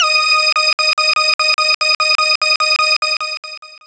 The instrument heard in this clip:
synthesizer lead